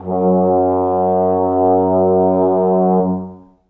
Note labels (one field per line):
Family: brass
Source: acoustic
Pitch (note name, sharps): F#2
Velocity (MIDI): 50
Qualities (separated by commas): dark, long release, reverb